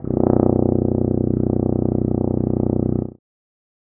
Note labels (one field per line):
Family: brass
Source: acoustic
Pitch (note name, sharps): B0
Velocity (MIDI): 25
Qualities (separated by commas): dark